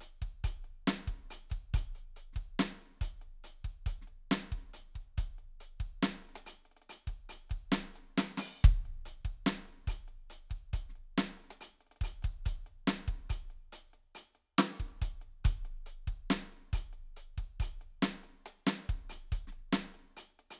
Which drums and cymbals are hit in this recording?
closed hi-hat, open hi-hat, hi-hat pedal, snare and kick